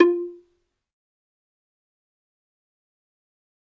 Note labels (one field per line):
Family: string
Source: acoustic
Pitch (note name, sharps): F4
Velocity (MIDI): 75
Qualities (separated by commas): fast decay, percussive, reverb